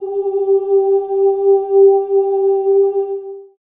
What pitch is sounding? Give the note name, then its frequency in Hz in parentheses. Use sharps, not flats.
G4 (392 Hz)